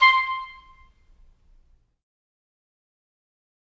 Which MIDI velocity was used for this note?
25